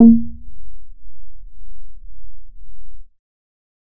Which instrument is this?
synthesizer bass